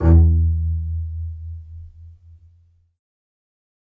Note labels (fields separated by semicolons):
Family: string; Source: acoustic; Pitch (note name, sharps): E2; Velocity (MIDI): 75; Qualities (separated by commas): reverb